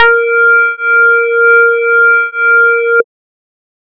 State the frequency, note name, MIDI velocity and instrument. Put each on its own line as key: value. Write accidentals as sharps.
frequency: 466.2 Hz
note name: A#4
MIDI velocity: 127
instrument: synthesizer bass